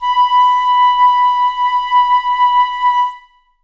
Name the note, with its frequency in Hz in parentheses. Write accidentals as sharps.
B5 (987.8 Hz)